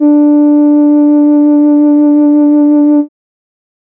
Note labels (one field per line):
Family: keyboard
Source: synthesizer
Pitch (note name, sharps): D4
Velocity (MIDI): 50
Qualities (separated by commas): dark